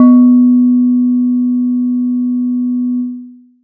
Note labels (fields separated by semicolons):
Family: mallet percussion; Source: acoustic; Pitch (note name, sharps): B3; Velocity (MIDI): 75; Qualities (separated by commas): long release